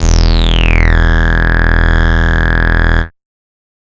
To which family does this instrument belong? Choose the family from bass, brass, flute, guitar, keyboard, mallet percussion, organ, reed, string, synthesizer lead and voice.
bass